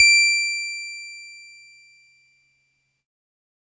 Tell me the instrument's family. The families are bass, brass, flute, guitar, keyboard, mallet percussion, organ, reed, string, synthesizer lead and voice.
keyboard